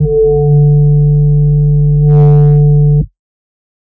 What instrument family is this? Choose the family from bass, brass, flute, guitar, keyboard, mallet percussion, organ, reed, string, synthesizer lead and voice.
bass